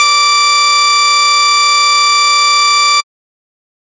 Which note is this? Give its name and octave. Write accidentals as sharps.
D6